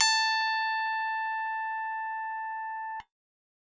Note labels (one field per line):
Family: keyboard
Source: electronic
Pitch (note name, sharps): A5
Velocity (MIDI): 25